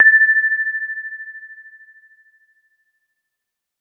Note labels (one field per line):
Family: keyboard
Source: electronic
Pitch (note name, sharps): A6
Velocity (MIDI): 127